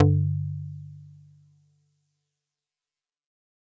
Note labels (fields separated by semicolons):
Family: mallet percussion; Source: acoustic; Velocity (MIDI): 50; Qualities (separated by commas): fast decay, multiphonic